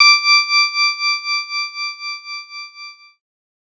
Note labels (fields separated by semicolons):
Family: keyboard; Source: electronic; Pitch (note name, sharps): D6; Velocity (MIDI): 100; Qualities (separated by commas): bright